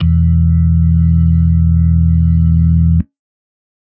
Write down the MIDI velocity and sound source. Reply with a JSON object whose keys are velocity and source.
{"velocity": 25, "source": "electronic"}